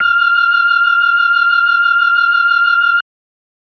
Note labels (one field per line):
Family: organ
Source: electronic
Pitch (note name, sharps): F6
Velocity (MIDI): 127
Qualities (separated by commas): bright